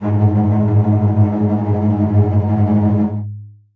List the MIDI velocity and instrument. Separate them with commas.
50, acoustic string instrument